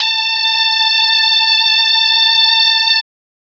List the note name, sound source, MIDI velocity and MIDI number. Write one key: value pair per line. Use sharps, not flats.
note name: A5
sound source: electronic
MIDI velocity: 127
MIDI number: 81